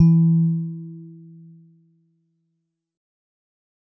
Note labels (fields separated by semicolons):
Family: mallet percussion; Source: acoustic; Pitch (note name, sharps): E3; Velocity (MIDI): 50; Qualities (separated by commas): dark